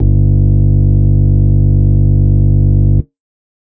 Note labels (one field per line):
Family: organ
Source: electronic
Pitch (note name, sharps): G1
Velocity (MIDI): 127